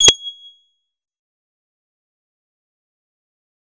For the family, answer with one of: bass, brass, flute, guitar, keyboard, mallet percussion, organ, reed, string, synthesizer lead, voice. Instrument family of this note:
bass